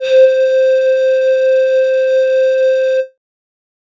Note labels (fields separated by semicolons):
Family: flute; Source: synthesizer; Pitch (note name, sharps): C5; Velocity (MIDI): 100; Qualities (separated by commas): distorted